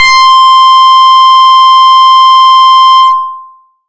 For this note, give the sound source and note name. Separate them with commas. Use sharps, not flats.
synthesizer, C6